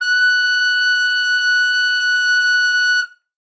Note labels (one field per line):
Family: flute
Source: acoustic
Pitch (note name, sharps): F#6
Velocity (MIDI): 75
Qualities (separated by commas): bright